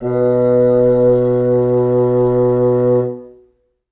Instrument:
acoustic reed instrument